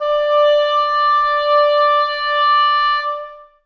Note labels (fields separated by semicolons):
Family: reed; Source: acoustic; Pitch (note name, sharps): D5; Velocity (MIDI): 127; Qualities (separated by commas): long release, reverb